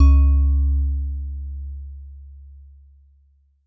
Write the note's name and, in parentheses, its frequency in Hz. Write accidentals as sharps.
C#2 (69.3 Hz)